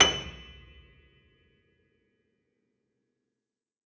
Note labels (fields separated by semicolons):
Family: keyboard; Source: acoustic; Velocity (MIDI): 127; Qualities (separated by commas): percussive, reverb